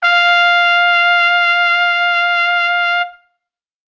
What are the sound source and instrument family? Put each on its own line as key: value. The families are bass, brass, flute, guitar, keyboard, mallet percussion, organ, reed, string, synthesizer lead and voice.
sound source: acoustic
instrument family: brass